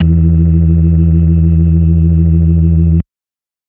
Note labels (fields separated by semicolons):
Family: organ; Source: electronic; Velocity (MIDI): 50; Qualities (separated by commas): dark